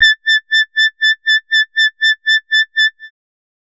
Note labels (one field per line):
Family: bass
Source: synthesizer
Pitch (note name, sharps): A6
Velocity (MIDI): 75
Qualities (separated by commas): tempo-synced